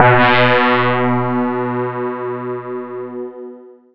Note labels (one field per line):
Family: mallet percussion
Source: electronic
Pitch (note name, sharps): B2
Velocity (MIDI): 50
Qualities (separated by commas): bright, distorted, long release, non-linear envelope